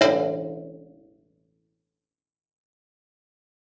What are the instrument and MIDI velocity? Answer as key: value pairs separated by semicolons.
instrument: acoustic guitar; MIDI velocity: 75